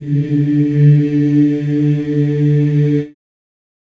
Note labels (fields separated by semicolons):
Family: voice; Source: acoustic; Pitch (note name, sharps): D3; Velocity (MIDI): 25; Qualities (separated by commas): reverb